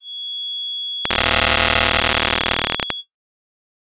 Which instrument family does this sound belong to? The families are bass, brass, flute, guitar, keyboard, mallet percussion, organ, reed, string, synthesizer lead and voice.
voice